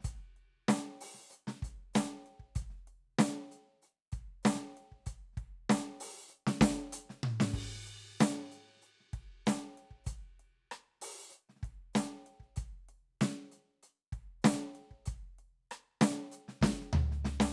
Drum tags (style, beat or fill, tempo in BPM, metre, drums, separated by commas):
soul, beat, 96 BPM, 4/4, crash, closed hi-hat, open hi-hat, hi-hat pedal, snare, cross-stick, high tom, floor tom, kick